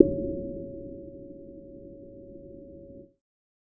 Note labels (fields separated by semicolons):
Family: bass; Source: synthesizer; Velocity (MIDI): 25; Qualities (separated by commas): dark